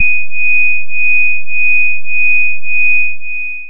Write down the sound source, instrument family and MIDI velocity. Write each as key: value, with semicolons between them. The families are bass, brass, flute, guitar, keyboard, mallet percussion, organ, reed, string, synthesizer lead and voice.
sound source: synthesizer; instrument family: bass; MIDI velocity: 50